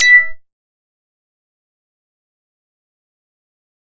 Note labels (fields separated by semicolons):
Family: bass; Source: synthesizer; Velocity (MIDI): 100; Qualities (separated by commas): fast decay, percussive